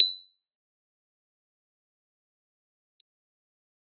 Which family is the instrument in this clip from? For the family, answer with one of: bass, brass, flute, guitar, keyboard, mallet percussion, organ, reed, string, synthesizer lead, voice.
keyboard